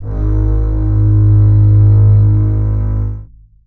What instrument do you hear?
acoustic string instrument